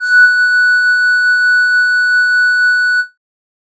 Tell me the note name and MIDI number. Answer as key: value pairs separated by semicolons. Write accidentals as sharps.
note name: F#6; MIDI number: 90